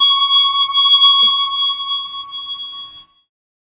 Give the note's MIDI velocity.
75